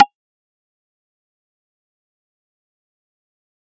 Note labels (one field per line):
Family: mallet percussion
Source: acoustic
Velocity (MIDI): 100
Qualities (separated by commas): fast decay, percussive